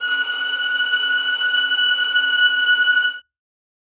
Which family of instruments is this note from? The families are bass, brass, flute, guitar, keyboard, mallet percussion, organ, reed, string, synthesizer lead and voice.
string